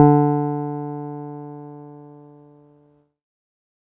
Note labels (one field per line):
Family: keyboard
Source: electronic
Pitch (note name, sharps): D3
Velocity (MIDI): 75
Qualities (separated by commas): dark